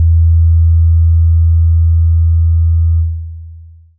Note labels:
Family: synthesizer lead; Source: synthesizer; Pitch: E2; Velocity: 25; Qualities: dark, long release

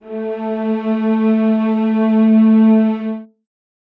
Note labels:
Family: string; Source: acoustic; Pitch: A3; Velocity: 50; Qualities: reverb

